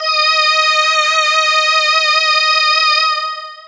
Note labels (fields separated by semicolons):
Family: voice; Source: synthesizer; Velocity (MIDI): 127; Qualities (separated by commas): bright, distorted, long release